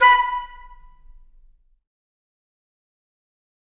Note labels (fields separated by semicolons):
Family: flute; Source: acoustic; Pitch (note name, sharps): B5; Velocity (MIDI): 127; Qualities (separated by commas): fast decay, percussive, reverb